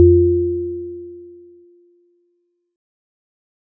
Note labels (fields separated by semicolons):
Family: mallet percussion; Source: acoustic; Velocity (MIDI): 25